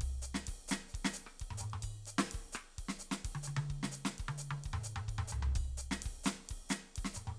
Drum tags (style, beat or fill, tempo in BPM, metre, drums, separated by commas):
Dominican merengue, beat, 130 BPM, 4/4, ride, ride bell, hi-hat pedal, snare, cross-stick, high tom, mid tom, floor tom, kick